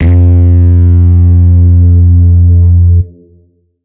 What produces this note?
electronic guitar